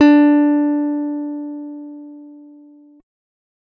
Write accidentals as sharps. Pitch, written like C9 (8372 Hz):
D4 (293.7 Hz)